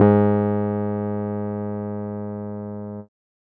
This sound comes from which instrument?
electronic keyboard